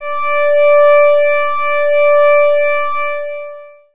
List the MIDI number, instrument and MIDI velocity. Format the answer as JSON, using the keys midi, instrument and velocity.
{"midi": 74, "instrument": "electronic organ", "velocity": 100}